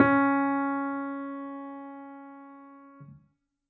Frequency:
277.2 Hz